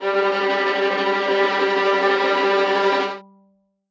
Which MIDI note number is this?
55